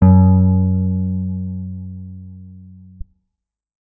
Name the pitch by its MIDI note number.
42